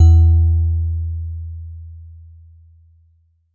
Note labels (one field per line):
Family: mallet percussion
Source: acoustic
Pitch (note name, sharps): E2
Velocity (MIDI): 50